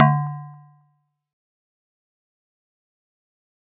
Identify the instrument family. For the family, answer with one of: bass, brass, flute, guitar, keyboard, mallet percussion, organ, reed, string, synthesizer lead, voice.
mallet percussion